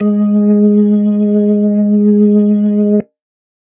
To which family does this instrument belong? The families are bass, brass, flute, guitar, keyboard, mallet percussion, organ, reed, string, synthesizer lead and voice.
organ